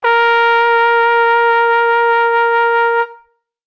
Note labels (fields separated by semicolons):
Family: brass; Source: acoustic; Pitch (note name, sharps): A#4; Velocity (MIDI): 100